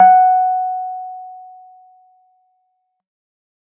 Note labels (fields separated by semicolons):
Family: keyboard; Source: electronic; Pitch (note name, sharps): F#5; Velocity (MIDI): 50